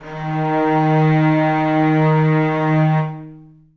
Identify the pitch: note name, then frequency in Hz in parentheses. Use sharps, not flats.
D#3 (155.6 Hz)